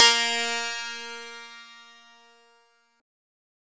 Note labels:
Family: synthesizer lead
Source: synthesizer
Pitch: A#3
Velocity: 75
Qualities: bright, distorted

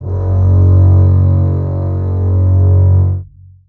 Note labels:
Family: string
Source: acoustic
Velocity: 50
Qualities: long release, reverb

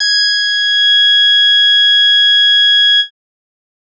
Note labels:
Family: bass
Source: synthesizer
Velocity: 75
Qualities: bright, distorted

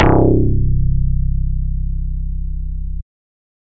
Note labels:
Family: bass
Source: synthesizer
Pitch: C1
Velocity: 75

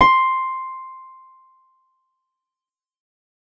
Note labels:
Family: keyboard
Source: synthesizer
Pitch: C6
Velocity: 100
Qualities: fast decay

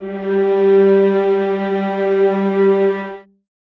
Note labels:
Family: string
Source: acoustic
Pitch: G3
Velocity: 25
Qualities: reverb

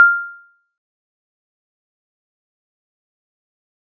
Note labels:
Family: mallet percussion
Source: acoustic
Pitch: F6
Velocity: 50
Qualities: fast decay, percussive

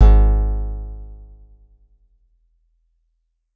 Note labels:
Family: guitar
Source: acoustic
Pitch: G#1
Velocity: 75

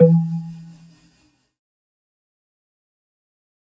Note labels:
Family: keyboard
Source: synthesizer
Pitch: E3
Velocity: 100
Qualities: fast decay, percussive

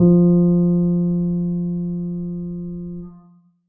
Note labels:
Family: keyboard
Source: acoustic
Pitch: F3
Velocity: 25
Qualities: dark, reverb

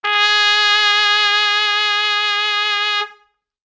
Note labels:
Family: brass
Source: acoustic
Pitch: G#4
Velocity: 127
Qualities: bright

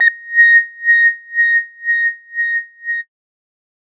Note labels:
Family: bass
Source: synthesizer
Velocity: 100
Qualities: distorted

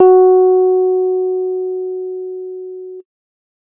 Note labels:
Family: keyboard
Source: electronic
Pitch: F#4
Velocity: 50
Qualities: dark

